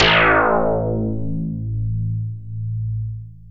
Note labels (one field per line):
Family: synthesizer lead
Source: synthesizer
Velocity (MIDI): 127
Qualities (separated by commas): long release